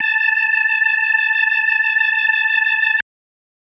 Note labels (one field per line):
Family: organ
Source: electronic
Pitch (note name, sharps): A5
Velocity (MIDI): 50